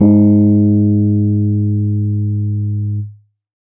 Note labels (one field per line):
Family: keyboard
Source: electronic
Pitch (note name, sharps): G#2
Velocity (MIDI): 75